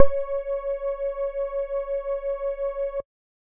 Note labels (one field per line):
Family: bass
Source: synthesizer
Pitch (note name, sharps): C#5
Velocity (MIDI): 50